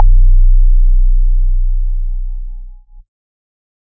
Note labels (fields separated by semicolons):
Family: organ; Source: electronic; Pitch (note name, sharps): B0; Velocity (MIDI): 127; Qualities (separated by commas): dark